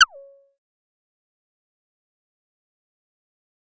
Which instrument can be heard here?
synthesizer bass